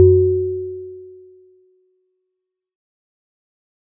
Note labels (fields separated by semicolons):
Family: mallet percussion; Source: acoustic; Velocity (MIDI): 50; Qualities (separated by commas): fast decay